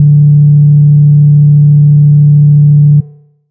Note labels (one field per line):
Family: bass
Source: synthesizer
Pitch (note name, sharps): D3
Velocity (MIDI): 25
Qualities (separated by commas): dark